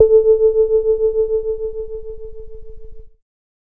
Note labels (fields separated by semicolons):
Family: keyboard; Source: electronic; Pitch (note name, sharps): A4; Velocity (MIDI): 50; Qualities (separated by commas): dark